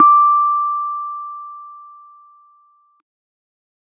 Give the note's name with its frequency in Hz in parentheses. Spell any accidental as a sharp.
D6 (1175 Hz)